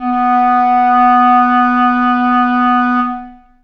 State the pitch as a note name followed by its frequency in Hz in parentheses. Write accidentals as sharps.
B3 (246.9 Hz)